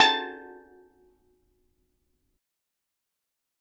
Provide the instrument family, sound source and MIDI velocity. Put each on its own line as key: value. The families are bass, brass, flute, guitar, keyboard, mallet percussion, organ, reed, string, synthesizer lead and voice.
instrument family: mallet percussion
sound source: acoustic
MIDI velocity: 127